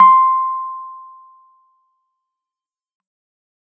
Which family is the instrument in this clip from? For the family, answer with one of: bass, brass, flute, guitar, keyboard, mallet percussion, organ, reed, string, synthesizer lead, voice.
keyboard